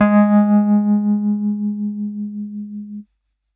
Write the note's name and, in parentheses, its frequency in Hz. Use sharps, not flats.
G#3 (207.7 Hz)